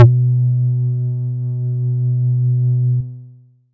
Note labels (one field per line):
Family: bass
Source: synthesizer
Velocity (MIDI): 25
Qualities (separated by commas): multiphonic